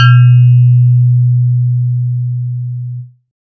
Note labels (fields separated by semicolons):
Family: synthesizer lead; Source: synthesizer; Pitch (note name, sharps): B2; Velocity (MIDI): 100